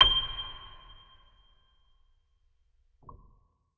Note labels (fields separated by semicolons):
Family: organ; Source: electronic; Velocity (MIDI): 50; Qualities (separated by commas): reverb